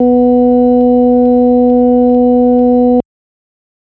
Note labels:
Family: organ; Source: electronic; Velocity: 75

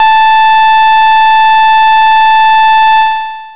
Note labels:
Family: bass; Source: synthesizer; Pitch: A5; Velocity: 50; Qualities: bright, distorted, long release

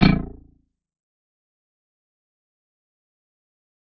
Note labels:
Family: guitar; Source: electronic; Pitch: A0; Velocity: 75; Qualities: fast decay, percussive

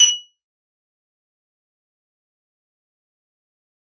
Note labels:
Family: guitar; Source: synthesizer; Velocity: 127; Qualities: bright, fast decay, percussive

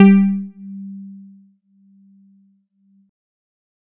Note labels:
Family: keyboard; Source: electronic; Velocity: 75; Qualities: percussive

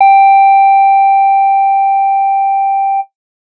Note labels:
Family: guitar; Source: electronic; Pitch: G5; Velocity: 25

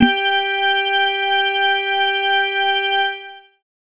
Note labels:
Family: organ; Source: electronic; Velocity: 50; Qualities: reverb

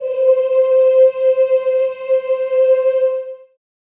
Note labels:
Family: voice; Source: acoustic; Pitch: C5; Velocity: 25; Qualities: long release, reverb

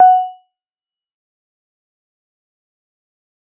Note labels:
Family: mallet percussion; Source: electronic; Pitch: F#5; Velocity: 100; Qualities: fast decay, percussive

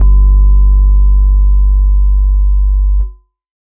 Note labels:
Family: keyboard; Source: electronic; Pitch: G1; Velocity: 25

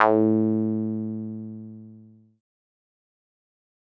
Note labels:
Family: synthesizer lead; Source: synthesizer; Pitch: A2; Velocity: 75; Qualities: distorted, fast decay

